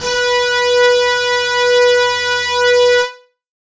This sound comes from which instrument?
electronic guitar